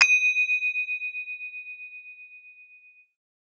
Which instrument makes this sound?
acoustic mallet percussion instrument